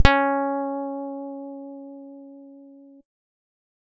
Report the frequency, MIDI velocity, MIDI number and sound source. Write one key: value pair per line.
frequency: 277.2 Hz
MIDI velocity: 127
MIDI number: 61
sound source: electronic